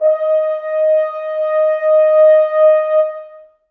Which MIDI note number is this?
75